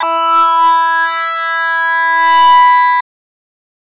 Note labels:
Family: voice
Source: synthesizer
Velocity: 75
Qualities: bright, distorted

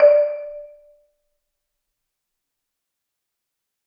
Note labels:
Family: mallet percussion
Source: acoustic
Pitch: D5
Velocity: 75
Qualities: fast decay, percussive, reverb

